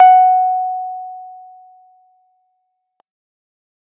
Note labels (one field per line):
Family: keyboard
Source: electronic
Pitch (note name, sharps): F#5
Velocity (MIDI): 100